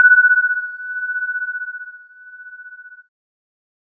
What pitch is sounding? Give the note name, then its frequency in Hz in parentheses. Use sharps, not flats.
F#6 (1480 Hz)